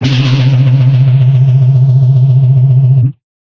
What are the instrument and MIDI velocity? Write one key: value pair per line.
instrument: electronic guitar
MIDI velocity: 75